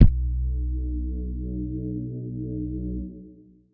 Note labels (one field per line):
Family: guitar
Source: electronic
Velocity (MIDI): 100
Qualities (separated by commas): bright, distorted